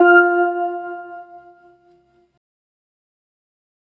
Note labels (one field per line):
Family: organ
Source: electronic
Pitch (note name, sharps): F4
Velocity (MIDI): 25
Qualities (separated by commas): fast decay